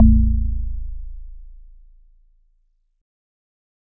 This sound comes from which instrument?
electronic organ